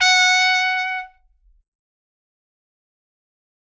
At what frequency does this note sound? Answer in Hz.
740 Hz